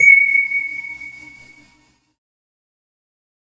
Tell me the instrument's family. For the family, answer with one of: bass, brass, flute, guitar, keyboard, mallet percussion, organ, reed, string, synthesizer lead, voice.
keyboard